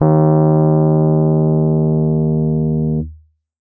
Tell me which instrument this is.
electronic keyboard